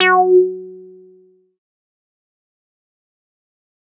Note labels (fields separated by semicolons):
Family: bass; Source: synthesizer; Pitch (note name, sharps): F#4; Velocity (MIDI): 50; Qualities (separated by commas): distorted, fast decay